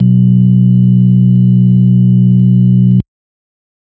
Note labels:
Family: organ; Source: electronic; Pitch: B1; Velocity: 25; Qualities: dark

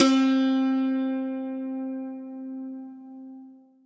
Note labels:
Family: guitar; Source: acoustic; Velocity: 127; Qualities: long release, reverb

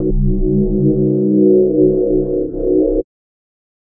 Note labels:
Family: mallet percussion; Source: electronic; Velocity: 75; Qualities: multiphonic, non-linear envelope

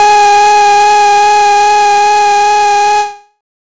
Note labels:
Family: bass; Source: synthesizer; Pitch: G#4; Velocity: 127; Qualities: bright, distorted, non-linear envelope

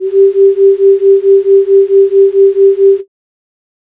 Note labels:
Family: flute; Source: synthesizer; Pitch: G4; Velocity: 50

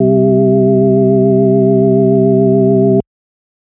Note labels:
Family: organ; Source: electronic; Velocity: 100; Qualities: multiphonic

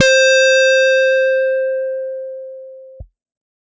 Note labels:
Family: guitar; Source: electronic; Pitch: C5; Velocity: 100; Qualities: bright, distorted

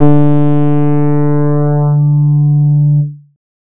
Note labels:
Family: bass; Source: synthesizer; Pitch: D3; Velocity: 25; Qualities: distorted

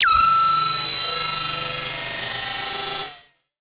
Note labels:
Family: synthesizer lead; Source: synthesizer; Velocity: 50; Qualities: bright, distorted, multiphonic, non-linear envelope

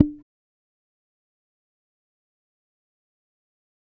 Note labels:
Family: bass; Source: electronic; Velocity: 25; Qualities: fast decay, percussive

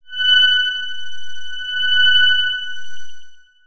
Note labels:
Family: synthesizer lead; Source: synthesizer; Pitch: F#6; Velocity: 50; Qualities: long release, non-linear envelope

